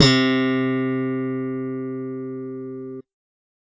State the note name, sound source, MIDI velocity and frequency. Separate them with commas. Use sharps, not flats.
C3, electronic, 100, 130.8 Hz